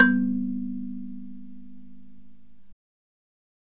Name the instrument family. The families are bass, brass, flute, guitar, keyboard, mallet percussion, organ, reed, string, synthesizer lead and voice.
mallet percussion